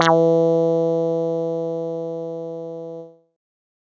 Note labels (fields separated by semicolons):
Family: bass; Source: synthesizer; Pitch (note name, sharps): E3; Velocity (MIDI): 127; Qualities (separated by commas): distorted